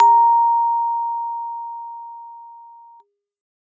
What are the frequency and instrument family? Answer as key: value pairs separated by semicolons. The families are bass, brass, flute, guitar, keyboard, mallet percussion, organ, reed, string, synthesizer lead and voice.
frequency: 932.3 Hz; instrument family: keyboard